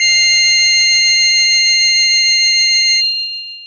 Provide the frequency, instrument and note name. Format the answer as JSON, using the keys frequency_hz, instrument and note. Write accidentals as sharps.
{"frequency_hz": 698.5, "instrument": "electronic mallet percussion instrument", "note": "F5"}